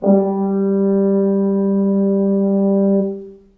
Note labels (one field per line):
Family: brass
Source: acoustic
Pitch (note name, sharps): G3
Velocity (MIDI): 25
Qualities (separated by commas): dark, reverb